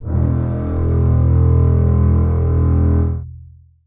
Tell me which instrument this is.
acoustic string instrument